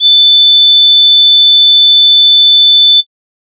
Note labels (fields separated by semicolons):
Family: flute; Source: synthesizer; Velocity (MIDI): 100; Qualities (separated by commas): bright